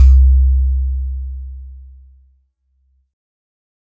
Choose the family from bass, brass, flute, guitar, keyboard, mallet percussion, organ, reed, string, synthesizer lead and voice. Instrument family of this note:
keyboard